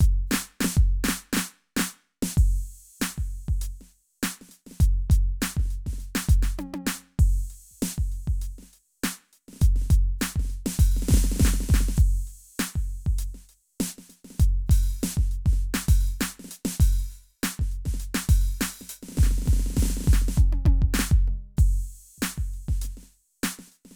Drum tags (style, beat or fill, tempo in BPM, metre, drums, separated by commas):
Latin funk, beat, 100 BPM, 4/4, crash, closed hi-hat, open hi-hat, hi-hat pedal, snare, high tom, mid tom, kick